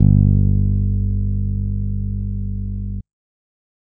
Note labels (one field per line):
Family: bass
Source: electronic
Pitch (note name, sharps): G1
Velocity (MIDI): 75